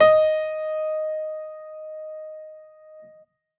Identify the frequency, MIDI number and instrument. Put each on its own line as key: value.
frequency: 622.3 Hz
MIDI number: 75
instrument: acoustic keyboard